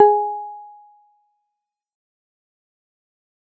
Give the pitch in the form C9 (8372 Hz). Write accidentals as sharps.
G#4 (415.3 Hz)